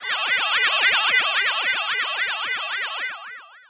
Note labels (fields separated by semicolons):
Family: voice; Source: synthesizer; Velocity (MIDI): 100; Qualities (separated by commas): bright, distorted, long release